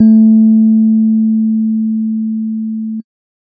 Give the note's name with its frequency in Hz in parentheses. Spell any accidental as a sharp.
A3 (220 Hz)